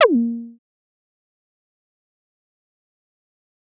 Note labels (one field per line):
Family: bass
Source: synthesizer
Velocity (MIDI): 127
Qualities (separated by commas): distorted, fast decay, percussive